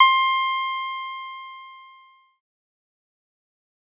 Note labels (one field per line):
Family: bass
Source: synthesizer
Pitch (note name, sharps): C6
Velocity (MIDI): 75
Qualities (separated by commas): distorted, fast decay